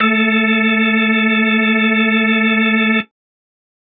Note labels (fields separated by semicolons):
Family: organ; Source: electronic; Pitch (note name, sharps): A3; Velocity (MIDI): 25